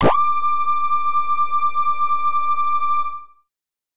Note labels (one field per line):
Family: bass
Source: synthesizer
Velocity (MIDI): 25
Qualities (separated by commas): distorted